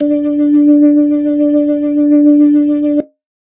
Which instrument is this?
electronic organ